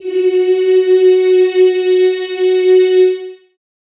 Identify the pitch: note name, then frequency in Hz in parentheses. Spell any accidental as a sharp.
F#4 (370 Hz)